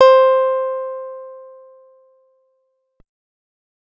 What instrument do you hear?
acoustic guitar